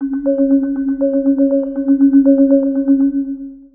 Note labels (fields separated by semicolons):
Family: mallet percussion; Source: synthesizer; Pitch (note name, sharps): C#4; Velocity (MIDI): 25; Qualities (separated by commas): dark, long release, multiphonic, percussive, tempo-synced